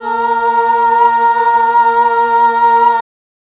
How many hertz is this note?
466.2 Hz